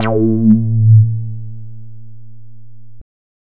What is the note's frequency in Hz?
110 Hz